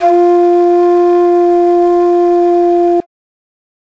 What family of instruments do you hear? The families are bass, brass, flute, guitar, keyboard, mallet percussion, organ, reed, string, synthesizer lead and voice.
flute